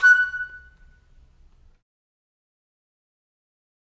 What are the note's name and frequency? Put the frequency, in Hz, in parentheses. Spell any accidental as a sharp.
F#6 (1480 Hz)